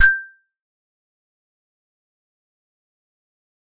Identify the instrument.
acoustic keyboard